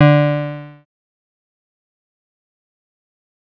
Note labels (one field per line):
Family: synthesizer lead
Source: synthesizer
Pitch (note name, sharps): D3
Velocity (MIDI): 100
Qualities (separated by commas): distorted, fast decay